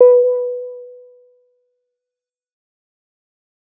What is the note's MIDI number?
71